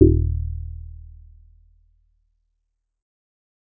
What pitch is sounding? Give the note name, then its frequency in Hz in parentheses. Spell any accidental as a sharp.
D#1 (38.89 Hz)